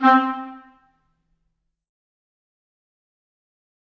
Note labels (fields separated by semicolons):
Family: reed; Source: acoustic; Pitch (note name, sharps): C4; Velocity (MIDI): 100; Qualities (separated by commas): fast decay, percussive, reverb